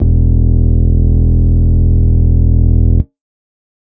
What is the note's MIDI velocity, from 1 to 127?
75